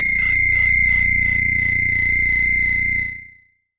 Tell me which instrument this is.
synthesizer bass